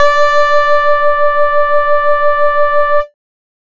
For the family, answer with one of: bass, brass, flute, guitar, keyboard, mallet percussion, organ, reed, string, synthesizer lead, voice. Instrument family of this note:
bass